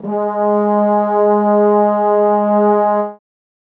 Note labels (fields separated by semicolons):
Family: brass; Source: acoustic; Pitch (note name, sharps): G#3; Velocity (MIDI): 50; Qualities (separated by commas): reverb